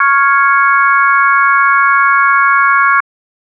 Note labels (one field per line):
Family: organ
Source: electronic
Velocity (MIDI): 100